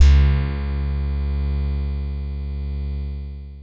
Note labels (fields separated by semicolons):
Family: guitar; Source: synthesizer; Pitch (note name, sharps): C#2; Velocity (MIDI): 75; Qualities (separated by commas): long release